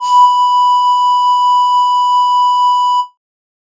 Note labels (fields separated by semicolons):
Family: flute; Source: synthesizer; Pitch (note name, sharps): B5; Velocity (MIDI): 127; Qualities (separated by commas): distorted